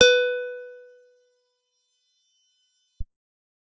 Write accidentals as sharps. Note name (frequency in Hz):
B4 (493.9 Hz)